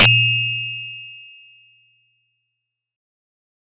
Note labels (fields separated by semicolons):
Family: mallet percussion; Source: acoustic; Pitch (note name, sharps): A#2; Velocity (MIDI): 127; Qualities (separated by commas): bright, fast decay